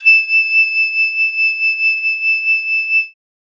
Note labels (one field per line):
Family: flute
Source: acoustic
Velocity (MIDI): 25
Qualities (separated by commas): bright